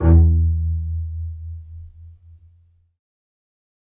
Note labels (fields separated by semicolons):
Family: string; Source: acoustic; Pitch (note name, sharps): E2; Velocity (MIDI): 50; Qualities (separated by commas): reverb